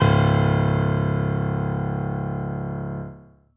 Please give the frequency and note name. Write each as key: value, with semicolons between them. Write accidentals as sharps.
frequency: 34.65 Hz; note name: C#1